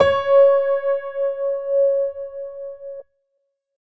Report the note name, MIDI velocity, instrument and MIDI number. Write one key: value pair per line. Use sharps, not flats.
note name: C#5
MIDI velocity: 100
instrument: electronic keyboard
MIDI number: 73